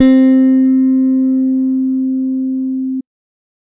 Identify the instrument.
electronic bass